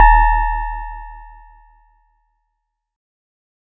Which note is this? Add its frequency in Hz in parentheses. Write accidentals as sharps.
D#1 (38.89 Hz)